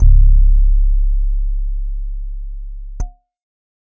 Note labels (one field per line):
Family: keyboard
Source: electronic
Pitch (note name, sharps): C#1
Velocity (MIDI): 25